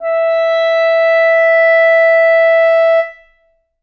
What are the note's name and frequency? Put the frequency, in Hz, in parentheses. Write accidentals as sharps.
E5 (659.3 Hz)